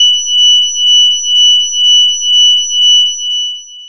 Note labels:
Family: bass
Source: synthesizer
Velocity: 127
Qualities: bright, distorted, long release

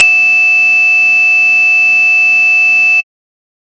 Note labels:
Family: bass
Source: synthesizer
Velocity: 127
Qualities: bright, distorted, tempo-synced

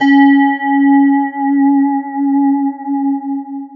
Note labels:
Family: guitar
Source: electronic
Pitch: C#4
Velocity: 100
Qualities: long release, multiphonic, non-linear envelope

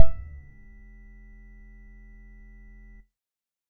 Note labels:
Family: bass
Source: synthesizer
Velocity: 25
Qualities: distorted, percussive

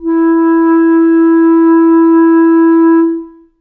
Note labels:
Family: reed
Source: acoustic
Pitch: E4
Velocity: 50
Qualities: long release, reverb

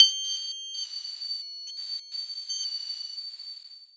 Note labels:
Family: mallet percussion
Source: acoustic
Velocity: 50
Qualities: bright, long release, multiphonic

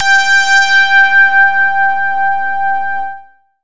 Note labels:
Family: bass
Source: synthesizer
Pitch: G5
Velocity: 100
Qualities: bright, distorted

